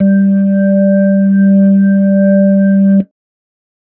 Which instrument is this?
electronic keyboard